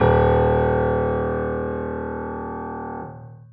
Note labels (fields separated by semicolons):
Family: keyboard; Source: acoustic; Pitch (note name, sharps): D#1; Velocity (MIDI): 100; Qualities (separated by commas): long release